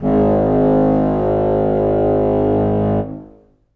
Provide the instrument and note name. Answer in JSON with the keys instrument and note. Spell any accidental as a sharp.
{"instrument": "acoustic reed instrument", "note": "G#1"}